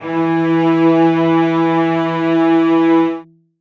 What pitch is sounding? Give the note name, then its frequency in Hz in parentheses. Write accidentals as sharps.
E3 (164.8 Hz)